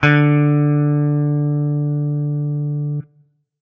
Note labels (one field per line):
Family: guitar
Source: electronic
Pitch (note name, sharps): D3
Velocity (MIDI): 100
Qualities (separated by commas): distorted